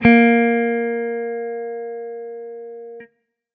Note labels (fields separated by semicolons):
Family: guitar; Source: electronic; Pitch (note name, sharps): A#3; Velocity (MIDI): 50; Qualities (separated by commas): distorted